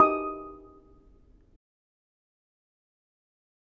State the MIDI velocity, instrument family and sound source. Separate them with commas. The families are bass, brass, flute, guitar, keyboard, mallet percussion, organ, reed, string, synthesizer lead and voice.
50, mallet percussion, acoustic